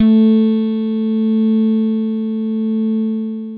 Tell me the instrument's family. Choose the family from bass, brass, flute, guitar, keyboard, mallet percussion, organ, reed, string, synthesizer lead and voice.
guitar